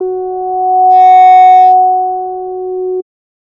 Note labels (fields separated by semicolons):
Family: bass; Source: synthesizer; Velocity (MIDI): 25; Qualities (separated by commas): distorted